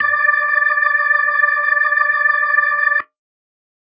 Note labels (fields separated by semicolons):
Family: organ; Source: electronic; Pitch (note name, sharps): D5; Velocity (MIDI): 25; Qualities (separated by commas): reverb